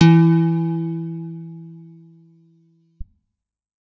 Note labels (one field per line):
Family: guitar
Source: electronic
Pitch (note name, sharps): E3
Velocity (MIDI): 75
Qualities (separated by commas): reverb